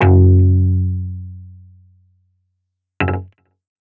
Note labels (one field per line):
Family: guitar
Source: electronic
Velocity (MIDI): 50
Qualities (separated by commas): distorted